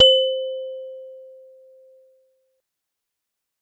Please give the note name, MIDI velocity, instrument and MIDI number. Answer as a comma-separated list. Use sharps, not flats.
C5, 50, acoustic mallet percussion instrument, 72